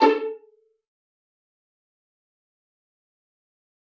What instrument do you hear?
acoustic string instrument